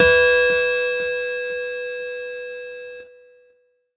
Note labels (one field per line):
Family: keyboard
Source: electronic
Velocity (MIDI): 75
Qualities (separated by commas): bright, distorted